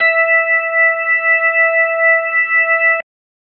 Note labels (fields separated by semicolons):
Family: organ; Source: electronic; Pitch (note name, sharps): E5; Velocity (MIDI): 75